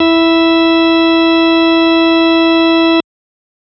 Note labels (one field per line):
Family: organ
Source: electronic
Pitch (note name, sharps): E4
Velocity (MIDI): 25